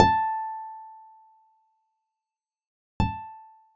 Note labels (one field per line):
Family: guitar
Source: acoustic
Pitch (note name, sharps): A5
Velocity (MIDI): 127